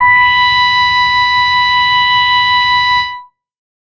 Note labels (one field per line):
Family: bass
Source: synthesizer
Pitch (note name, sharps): B5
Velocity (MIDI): 50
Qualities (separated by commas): distorted